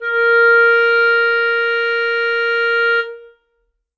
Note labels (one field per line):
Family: reed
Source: acoustic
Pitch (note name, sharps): A#4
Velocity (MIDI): 100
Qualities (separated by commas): reverb